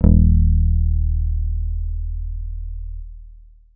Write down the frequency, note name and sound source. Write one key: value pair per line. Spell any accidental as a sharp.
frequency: 38.89 Hz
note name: D#1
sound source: electronic